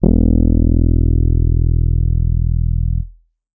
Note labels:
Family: keyboard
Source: electronic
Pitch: E1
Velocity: 75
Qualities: dark, distorted

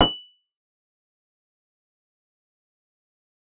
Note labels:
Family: keyboard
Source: synthesizer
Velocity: 50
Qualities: fast decay, percussive

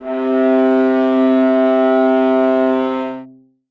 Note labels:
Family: string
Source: acoustic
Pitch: C3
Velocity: 50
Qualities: reverb

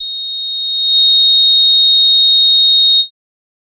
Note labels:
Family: bass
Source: synthesizer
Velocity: 100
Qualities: bright, distorted

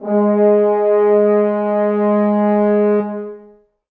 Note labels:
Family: brass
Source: acoustic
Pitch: G#3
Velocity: 100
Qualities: dark, long release, reverb

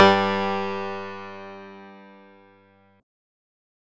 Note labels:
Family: synthesizer lead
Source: synthesizer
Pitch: G2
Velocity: 25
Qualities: bright, distorted

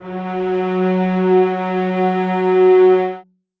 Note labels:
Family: string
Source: acoustic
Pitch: F#3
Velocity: 25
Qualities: reverb

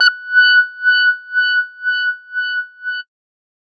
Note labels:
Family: bass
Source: synthesizer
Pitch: F#6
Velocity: 100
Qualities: distorted

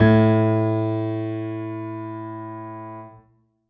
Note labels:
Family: keyboard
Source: acoustic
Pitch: A2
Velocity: 100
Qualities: reverb

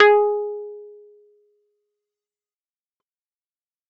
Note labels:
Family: keyboard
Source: electronic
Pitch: G#4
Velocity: 75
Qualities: fast decay

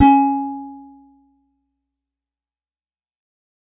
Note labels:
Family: guitar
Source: acoustic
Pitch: C#4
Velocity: 75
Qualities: fast decay

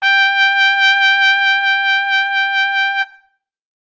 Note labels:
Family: brass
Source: acoustic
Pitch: G5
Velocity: 100

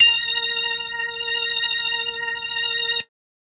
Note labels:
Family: organ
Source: electronic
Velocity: 127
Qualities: bright

